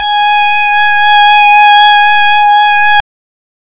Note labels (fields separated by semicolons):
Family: reed; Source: synthesizer; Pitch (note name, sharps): G#5; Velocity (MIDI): 127; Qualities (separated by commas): distorted, non-linear envelope